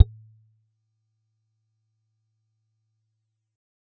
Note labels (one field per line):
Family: guitar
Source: acoustic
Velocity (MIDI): 75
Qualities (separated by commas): percussive